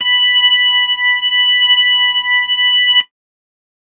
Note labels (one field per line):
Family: organ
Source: electronic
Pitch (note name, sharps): B5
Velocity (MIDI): 75